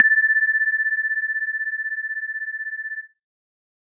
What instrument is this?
synthesizer lead